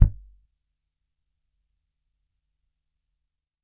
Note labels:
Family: bass; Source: electronic; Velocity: 25; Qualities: percussive

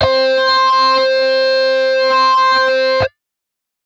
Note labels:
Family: guitar; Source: synthesizer; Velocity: 50; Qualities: bright, distorted

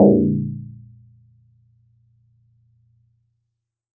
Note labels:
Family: mallet percussion; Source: acoustic; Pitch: A#0; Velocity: 75

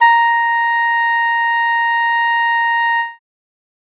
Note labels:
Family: reed; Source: acoustic; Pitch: A#5; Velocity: 75

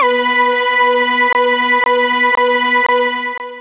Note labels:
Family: synthesizer lead; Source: synthesizer; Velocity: 100; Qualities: bright, long release

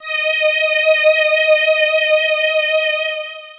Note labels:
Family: voice; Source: synthesizer; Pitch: D#5; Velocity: 25; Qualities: bright, distorted, long release

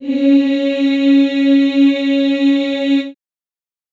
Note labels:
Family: voice; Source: acoustic; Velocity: 127; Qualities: reverb

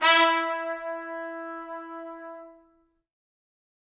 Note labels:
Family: brass; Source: acoustic; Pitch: E4; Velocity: 127; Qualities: bright, reverb

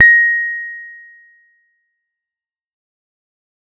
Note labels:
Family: guitar; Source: electronic; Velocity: 127; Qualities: fast decay

